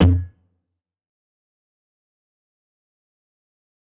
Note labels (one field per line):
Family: guitar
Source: electronic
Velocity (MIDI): 25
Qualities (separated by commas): distorted, fast decay, percussive